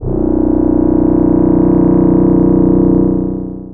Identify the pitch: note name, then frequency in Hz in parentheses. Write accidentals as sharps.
B0 (30.87 Hz)